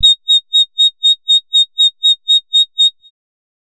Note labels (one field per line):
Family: bass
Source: synthesizer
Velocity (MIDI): 100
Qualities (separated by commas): bright, distorted, tempo-synced